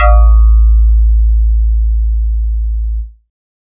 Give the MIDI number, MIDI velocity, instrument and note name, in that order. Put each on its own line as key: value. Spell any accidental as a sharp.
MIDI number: 33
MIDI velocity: 127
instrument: synthesizer lead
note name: A1